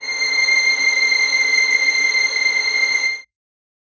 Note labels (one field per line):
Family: string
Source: acoustic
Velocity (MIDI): 50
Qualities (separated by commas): reverb